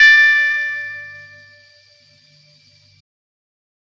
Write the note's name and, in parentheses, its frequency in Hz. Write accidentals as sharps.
D5 (587.3 Hz)